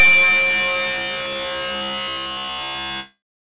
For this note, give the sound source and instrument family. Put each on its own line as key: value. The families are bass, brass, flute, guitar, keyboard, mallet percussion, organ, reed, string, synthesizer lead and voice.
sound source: synthesizer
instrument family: bass